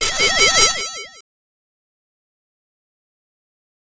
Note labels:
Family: bass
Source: synthesizer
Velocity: 127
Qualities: bright, distorted, fast decay, multiphonic

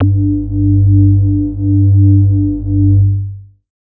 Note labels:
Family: bass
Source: synthesizer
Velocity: 50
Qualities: distorted, long release, multiphonic

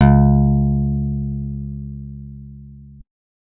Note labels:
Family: guitar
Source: acoustic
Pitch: C#2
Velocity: 127

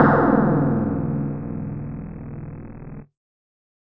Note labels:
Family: mallet percussion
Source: electronic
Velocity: 25

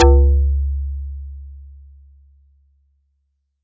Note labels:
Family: mallet percussion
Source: acoustic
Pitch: C#2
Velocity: 100

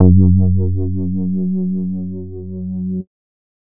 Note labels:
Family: bass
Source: synthesizer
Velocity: 50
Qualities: dark, distorted

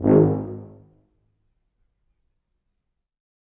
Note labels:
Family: brass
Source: acoustic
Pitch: G#1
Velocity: 100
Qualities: reverb

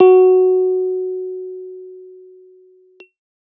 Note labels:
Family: keyboard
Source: electronic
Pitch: F#4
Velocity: 50

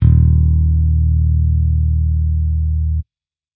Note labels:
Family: bass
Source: electronic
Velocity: 75

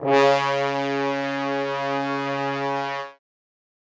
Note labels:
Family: brass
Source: acoustic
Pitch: C#3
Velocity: 127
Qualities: bright, reverb

